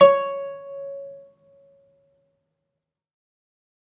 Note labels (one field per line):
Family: guitar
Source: acoustic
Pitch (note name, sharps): C#5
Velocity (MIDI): 100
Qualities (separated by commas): fast decay, reverb